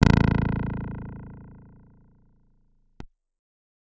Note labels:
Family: keyboard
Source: electronic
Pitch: A0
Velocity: 127

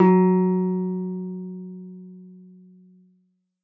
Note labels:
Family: guitar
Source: synthesizer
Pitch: F#3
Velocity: 127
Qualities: dark

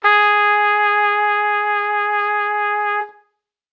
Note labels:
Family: brass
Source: acoustic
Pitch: G#4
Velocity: 50

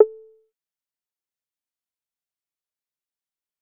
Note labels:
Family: bass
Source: synthesizer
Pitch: A4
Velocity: 75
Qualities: fast decay, percussive

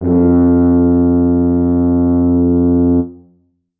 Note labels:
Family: brass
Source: acoustic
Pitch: F2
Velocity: 127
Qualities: dark, reverb

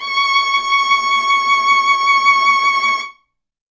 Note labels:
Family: string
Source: acoustic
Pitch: C#6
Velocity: 100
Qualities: bright, reverb

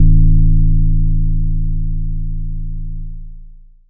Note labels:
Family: mallet percussion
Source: acoustic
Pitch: A0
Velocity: 50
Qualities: distorted, long release

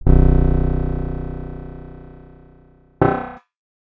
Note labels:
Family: guitar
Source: acoustic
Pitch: B0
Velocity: 25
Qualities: distorted

